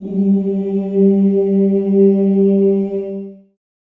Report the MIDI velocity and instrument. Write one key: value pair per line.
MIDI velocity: 25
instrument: acoustic voice